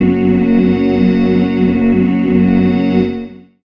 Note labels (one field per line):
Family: organ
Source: electronic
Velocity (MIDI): 100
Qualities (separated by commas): long release, reverb